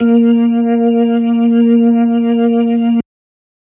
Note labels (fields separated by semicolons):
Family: organ; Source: electronic; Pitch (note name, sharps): A#3; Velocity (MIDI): 127